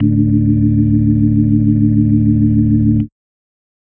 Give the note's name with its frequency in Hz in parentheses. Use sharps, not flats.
D1 (36.71 Hz)